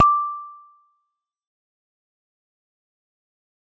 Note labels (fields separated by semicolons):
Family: mallet percussion; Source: acoustic; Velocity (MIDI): 127; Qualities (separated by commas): fast decay, percussive